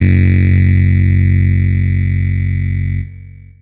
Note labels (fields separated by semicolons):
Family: keyboard; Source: electronic; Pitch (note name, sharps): F#1; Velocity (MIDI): 100; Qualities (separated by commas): bright, distorted, long release